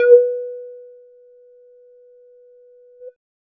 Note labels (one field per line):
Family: bass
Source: synthesizer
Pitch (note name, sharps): B4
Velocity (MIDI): 25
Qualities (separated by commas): dark, distorted, percussive